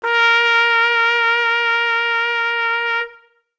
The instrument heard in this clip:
acoustic brass instrument